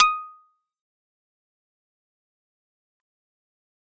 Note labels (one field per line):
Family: keyboard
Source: electronic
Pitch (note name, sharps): D#6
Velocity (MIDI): 127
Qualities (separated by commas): fast decay, percussive